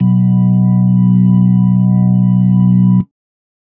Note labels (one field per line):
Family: organ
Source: electronic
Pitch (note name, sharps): B1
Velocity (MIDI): 75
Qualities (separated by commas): dark